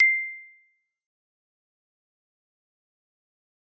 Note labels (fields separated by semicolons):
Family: mallet percussion; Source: acoustic; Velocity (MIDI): 75; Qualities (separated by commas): fast decay, percussive